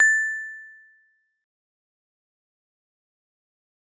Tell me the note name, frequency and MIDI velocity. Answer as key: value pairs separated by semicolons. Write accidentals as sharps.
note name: A6; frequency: 1760 Hz; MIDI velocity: 75